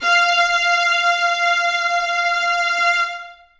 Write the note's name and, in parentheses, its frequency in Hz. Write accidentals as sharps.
F5 (698.5 Hz)